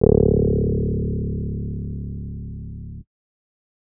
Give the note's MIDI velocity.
50